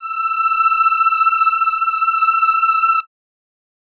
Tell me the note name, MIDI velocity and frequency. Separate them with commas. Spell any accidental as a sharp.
E6, 50, 1319 Hz